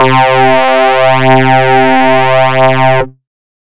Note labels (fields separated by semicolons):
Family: bass; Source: synthesizer; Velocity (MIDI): 100; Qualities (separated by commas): bright, distorted